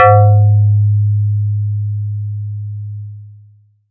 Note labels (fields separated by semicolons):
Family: mallet percussion; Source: electronic; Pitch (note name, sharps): G#2; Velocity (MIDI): 100; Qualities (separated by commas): long release, multiphonic